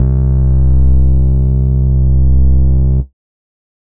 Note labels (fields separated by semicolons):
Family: bass; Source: synthesizer; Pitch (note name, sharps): C2; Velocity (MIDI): 127; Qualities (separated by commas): distorted